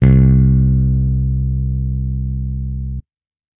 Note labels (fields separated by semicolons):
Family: bass; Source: electronic; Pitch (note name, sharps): C2; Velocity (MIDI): 127